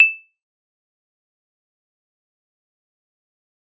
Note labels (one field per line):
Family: mallet percussion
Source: acoustic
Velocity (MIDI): 100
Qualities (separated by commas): bright, fast decay, percussive